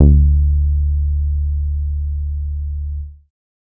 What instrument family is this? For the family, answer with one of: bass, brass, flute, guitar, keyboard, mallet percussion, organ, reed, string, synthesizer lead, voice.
bass